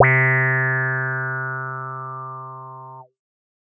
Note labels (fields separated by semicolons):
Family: bass; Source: synthesizer; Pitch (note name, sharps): C3; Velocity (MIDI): 127